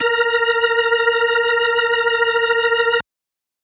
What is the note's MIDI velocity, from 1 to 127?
50